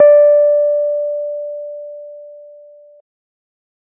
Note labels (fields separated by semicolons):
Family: keyboard; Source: electronic; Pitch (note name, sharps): D5; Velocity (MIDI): 127